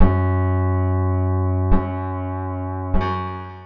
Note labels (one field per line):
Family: guitar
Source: acoustic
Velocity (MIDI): 100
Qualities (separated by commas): reverb